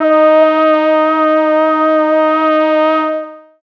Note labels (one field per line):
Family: voice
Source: synthesizer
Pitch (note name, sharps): D#4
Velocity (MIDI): 75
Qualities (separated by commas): long release